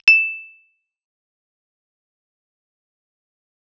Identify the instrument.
synthesizer bass